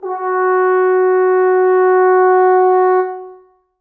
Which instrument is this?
acoustic brass instrument